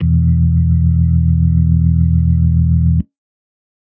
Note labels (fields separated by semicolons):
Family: organ; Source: electronic; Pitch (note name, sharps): E1; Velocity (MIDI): 127; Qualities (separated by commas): dark